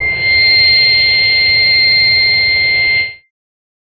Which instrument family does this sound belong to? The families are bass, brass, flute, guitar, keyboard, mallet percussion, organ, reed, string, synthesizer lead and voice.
bass